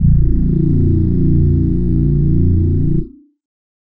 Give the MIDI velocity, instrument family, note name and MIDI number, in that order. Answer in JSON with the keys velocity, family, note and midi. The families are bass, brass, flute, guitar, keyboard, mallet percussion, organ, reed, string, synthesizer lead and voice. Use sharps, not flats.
{"velocity": 100, "family": "voice", "note": "A#0", "midi": 22}